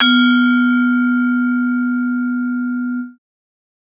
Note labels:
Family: mallet percussion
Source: acoustic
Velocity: 75

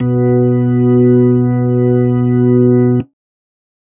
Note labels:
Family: organ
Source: electronic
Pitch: B2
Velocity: 127

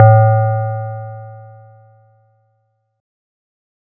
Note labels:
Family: mallet percussion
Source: acoustic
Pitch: A2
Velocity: 25

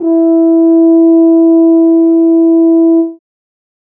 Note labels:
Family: brass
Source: acoustic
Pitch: E4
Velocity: 50

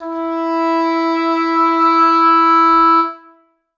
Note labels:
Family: reed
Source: acoustic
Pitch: E4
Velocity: 75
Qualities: reverb

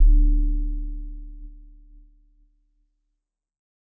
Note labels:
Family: keyboard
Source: electronic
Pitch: D1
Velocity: 25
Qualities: dark

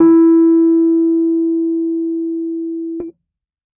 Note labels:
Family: keyboard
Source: electronic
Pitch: E4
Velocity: 75

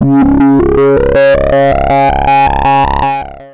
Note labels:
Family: bass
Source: synthesizer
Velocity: 50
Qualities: distorted, long release, multiphonic, tempo-synced

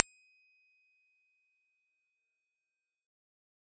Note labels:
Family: bass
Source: synthesizer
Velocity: 75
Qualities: fast decay, percussive

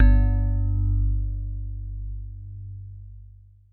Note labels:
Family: mallet percussion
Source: acoustic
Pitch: G1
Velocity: 100

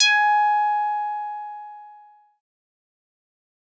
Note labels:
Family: synthesizer lead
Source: synthesizer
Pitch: G#5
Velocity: 100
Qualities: distorted, fast decay

